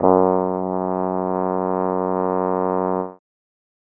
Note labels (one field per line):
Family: brass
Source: acoustic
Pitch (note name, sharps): F#2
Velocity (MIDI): 25